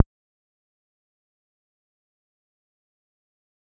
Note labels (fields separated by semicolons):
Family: bass; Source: synthesizer; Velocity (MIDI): 100; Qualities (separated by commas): fast decay, percussive